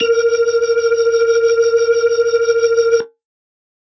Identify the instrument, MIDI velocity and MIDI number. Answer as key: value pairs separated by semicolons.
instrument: electronic organ; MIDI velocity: 75; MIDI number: 70